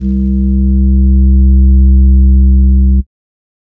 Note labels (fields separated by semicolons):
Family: flute; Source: synthesizer; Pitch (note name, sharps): C2; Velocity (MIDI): 75; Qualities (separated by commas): dark